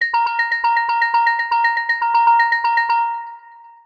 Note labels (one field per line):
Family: mallet percussion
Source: synthesizer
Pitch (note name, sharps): A#5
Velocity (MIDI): 127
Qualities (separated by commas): long release, multiphonic, percussive, tempo-synced